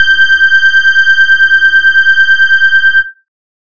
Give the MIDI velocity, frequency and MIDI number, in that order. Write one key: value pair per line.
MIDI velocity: 50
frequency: 1568 Hz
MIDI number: 91